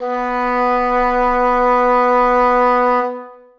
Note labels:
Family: reed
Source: acoustic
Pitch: B3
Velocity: 25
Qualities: long release, reverb

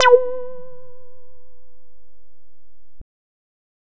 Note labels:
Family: bass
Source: synthesizer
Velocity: 50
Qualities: distorted

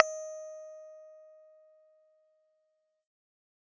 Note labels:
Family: bass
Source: synthesizer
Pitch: D#5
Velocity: 25

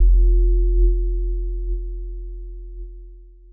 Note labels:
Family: keyboard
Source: electronic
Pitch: F1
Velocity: 127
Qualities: dark, long release

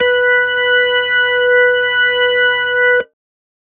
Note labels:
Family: organ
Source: electronic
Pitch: B4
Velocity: 25

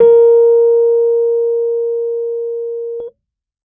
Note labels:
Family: keyboard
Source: electronic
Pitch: A#4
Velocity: 75

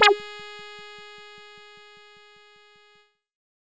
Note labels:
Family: bass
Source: synthesizer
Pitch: G#4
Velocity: 25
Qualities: distorted

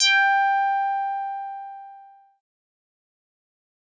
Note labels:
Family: synthesizer lead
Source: synthesizer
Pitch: G5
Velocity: 127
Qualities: distorted, fast decay

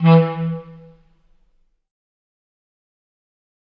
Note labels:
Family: reed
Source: acoustic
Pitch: E3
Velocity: 75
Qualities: fast decay, reverb

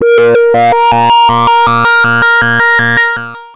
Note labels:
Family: bass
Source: synthesizer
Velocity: 50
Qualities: distorted, long release, multiphonic, tempo-synced

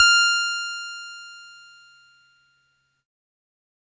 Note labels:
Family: keyboard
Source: electronic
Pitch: F6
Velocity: 100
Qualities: bright, distorted

